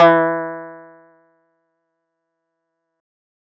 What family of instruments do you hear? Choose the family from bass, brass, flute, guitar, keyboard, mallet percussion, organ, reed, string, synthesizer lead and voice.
guitar